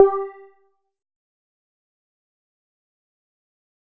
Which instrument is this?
synthesizer bass